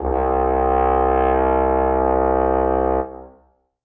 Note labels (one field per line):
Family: brass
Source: acoustic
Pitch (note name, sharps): C2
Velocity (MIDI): 25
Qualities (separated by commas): reverb